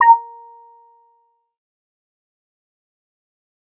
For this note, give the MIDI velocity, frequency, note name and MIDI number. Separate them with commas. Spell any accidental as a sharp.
25, 932.3 Hz, A#5, 82